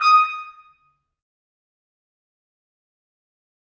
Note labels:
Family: brass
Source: acoustic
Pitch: D#6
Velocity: 75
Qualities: fast decay, percussive, reverb

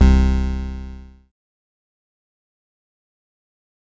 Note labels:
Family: bass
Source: synthesizer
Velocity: 25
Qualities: bright, distorted, fast decay

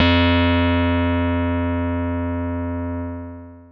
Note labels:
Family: keyboard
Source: electronic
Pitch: F2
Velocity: 50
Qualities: distorted, long release

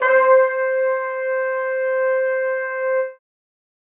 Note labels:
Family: brass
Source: acoustic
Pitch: C5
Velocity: 50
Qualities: reverb

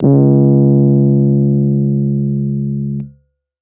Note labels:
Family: keyboard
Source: electronic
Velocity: 127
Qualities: dark

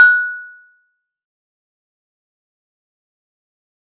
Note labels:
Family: mallet percussion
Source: acoustic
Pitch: F#6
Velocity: 100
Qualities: fast decay, percussive

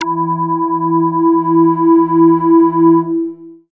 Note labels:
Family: bass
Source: synthesizer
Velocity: 75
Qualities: distorted, long release, multiphonic

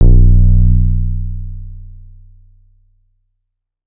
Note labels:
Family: bass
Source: synthesizer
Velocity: 25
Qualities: dark

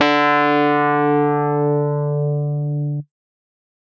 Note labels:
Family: keyboard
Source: electronic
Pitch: D3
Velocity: 100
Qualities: distorted

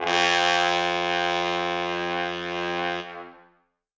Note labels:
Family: brass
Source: acoustic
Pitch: F2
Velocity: 127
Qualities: bright, reverb

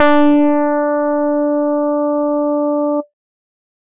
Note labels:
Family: bass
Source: synthesizer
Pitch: D4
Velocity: 127

